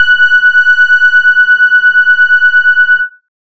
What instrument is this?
synthesizer bass